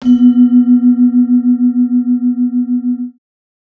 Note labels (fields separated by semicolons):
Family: mallet percussion; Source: acoustic; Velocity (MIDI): 75; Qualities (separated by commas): multiphonic